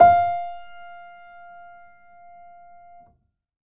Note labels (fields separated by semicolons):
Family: keyboard; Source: acoustic; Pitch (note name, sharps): F5; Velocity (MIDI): 50; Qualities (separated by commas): reverb